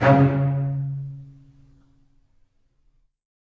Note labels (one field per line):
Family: string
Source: acoustic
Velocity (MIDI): 100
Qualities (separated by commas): reverb